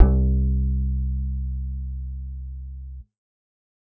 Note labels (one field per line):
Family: bass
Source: synthesizer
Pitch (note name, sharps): C2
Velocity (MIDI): 127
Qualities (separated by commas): dark, reverb